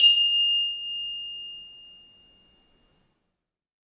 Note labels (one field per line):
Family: mallet percussion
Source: acoustic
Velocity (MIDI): 25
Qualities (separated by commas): bright, reverb